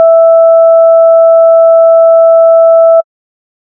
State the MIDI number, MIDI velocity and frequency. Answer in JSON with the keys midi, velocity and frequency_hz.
{"midi": 76, "velocity": 127, "frequency_hz": 659.3}